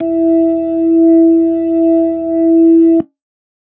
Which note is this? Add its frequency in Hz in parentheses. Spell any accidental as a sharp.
E4 (329.6 Hz)